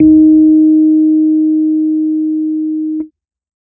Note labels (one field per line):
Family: keyboard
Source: electronic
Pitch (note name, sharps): D#4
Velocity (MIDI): 50